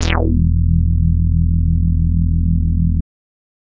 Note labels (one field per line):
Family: bass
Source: synthesizer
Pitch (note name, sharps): E1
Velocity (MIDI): 25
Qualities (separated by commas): distorted